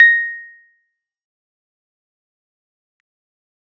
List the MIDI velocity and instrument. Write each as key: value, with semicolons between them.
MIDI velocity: 100; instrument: electronic keyboard